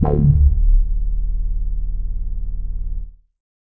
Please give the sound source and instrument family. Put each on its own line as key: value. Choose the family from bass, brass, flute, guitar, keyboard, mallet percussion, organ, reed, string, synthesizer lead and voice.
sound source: synthesizer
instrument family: bass